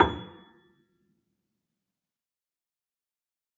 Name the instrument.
acoustic keyboard